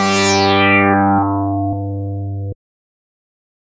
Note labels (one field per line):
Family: bass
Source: synthesizer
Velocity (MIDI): 75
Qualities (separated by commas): distorted